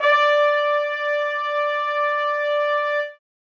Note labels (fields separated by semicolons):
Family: brass; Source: acoustic; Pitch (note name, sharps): D5; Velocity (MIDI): 100; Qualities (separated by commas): bright, reverb